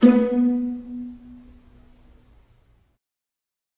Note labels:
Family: string; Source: acoustic; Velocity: 25; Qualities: dark, reverb

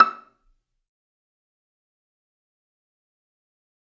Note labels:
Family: string; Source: acoustic; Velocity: 100; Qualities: fast decay, percussive, reverb

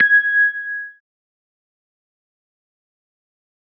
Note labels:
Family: organ; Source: electronic; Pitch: G#6; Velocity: 25; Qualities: fast decay

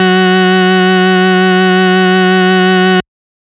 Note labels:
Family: organ; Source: electronic; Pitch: F#3; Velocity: 127; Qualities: bright, distorted

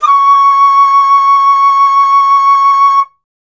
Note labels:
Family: flute; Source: acoustic; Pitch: C#6; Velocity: 127

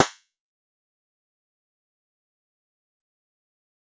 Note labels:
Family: guitar; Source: synthesizer; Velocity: 75; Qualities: fast decay, percussive

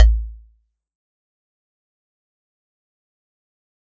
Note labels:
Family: mallet percussion; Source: acoustic; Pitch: A1; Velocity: 127; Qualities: fast decay, percussive

